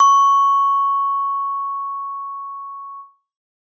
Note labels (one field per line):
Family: mallet percussion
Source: acoustic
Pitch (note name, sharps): C#6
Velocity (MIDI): 127